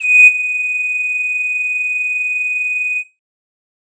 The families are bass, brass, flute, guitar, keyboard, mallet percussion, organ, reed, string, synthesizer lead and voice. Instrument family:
flute